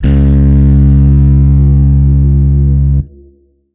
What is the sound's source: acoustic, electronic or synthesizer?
electronic